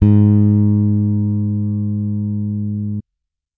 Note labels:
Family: bass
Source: electronic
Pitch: G#2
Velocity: 75

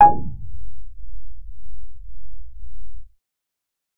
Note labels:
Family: bass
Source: synthesizer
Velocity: 50

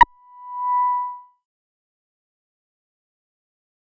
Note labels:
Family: bass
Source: synthesizer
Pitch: B5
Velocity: 100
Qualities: fast decay

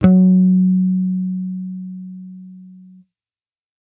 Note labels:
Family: bass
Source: electronic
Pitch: F#3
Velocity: 75

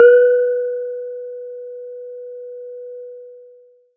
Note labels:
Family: mallet percussion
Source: acoustic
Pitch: B4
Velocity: 50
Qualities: long release

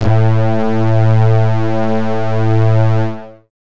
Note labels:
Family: bass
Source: synthesizer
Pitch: A2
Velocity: 50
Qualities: distorted

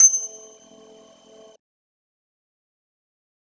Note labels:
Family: keyboard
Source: electronic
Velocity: 127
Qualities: bright, fast decay, percussive

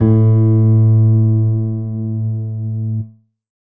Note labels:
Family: keyboard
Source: electronic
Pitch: A2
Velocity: 25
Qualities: reverb

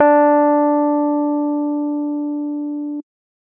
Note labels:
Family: keyboard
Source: electronic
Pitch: D4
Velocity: 127

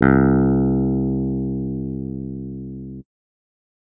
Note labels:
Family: keyboard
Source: electronic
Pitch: C2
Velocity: 75

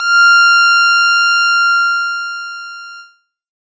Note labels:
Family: keyboard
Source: electronic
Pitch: F6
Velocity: 50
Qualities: bright, distorted, multiphonic

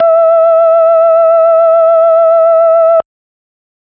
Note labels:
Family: organ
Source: electronic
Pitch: E5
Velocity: 75

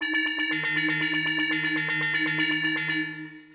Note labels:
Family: mallet percussion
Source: synthesizer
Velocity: 75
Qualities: multiphonic, tempo-synced

